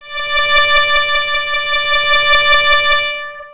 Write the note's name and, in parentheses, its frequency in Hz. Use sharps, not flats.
D5 (587.3 Hz)